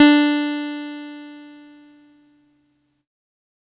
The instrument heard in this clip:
electronic keyboard